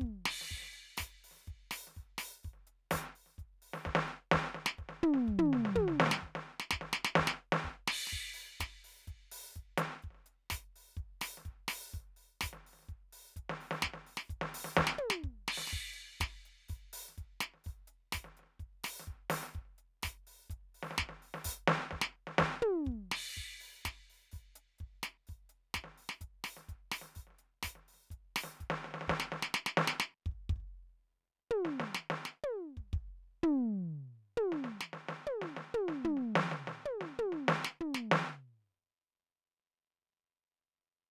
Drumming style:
reggae